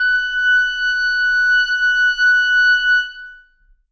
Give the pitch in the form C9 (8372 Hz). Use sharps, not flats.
F#6 (1480 Hz)